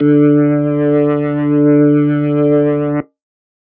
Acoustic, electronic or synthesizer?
electronic